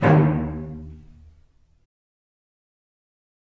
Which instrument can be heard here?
acoustic string instrument